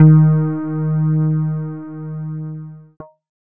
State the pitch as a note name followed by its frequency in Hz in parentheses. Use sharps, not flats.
D#3 (155.6 Hz)